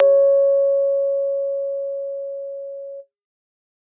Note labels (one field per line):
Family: keyboard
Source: acoustic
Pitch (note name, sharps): C#5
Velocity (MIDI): 127